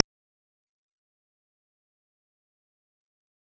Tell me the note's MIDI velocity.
75